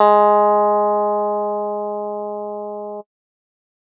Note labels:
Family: guitar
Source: electronic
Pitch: G#3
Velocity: 75

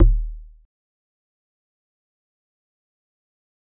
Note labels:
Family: mallet percussion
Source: acoustic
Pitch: D#1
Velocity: 25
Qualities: fast decay, percussive

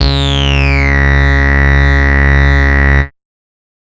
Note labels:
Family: bass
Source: synthesizer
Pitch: C#2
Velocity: 100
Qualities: bright, distorted, multiphonic

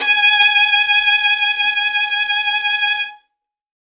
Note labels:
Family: string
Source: acoustic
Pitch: G#5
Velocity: 100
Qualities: bright, reverb

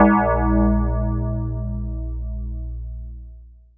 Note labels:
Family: mallet percussion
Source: electronic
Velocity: 127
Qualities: long release

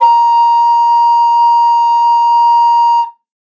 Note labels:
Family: flute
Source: acoustic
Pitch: A#5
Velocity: 100

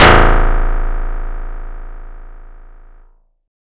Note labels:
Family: guitar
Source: acoustic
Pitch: A0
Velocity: 127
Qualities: bright

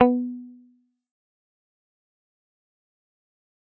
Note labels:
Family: guitar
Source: electronic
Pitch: B3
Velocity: 75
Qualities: fast decay, percussive

